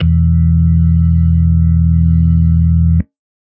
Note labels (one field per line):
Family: organ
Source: electronic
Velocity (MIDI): 100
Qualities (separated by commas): dark